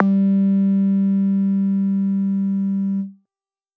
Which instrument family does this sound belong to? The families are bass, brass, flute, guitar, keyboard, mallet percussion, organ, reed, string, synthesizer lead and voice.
bass